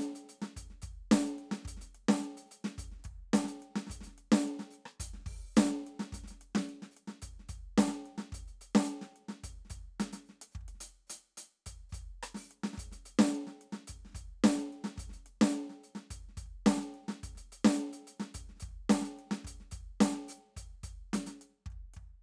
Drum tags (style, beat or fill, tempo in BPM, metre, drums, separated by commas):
ijexá, beat, 108 BPM, 4/4, closed hi-hat, open hi-hat, hi-hat pedal, snare, cross-stick, kick